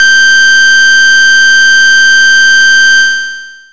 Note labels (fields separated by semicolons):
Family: bass; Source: synthesizer; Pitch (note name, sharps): G6; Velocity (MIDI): 100; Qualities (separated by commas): bright, distorted, long release